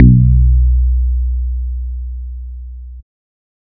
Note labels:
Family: bass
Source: synthesizer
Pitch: B1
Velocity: 100

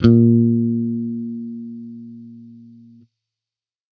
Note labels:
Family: bass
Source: electronic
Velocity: 100

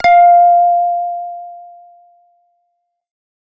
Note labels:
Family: bass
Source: synthesizer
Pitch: F5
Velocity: 75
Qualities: distorted

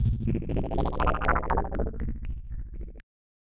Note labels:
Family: keyboard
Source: electronic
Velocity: 127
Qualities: distorted, non-linear envelope

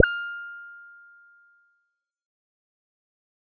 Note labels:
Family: bass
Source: synthesizer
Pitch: F6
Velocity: 127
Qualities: fast decay

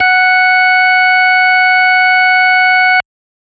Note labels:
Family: organ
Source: electronic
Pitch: F#5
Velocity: 127

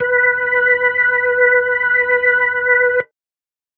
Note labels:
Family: organ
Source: electronic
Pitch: B4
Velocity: 127

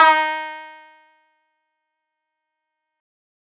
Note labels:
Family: guitar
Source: synthesizer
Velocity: 100

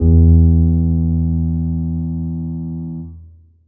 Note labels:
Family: keyboard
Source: acoustic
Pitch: E2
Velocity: 25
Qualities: reverb

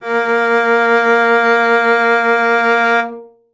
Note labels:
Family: string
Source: acoustic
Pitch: A#3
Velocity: 100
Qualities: reverb

